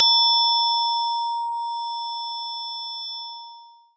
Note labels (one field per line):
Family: mallet percussion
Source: acoustic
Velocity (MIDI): 127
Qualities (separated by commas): bright, distorted, long release